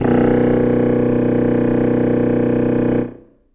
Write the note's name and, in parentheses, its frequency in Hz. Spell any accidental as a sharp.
B0 (30.87 Hz)